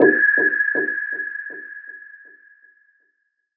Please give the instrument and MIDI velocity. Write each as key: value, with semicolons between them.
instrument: synthesizer lead; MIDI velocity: 50